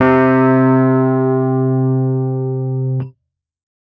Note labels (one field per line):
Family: keyboard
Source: electronic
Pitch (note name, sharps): C3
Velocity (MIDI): 127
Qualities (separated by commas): dark